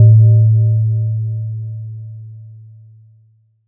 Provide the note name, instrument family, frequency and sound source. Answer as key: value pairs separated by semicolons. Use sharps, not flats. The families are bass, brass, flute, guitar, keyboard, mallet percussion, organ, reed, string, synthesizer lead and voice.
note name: A2; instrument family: mallet percussion; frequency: 110 Hz; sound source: electronic